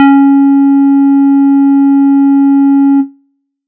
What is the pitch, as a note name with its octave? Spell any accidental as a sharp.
C#4